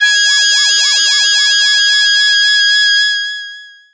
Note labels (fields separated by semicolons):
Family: voice; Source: synthesizer; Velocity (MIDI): 127; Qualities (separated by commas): bright, distorted, long release